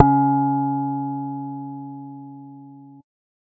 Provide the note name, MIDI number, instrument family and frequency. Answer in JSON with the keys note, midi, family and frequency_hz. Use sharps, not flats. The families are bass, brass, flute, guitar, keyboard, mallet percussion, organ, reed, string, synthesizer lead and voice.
{"note": "C#3", "midi": 49, "family": "bass", "frequency_hz": 138.6}